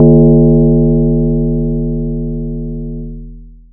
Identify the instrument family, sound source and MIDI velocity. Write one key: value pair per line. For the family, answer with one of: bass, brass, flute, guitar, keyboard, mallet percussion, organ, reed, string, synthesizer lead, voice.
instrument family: mallet percussion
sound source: acoustic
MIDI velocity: 100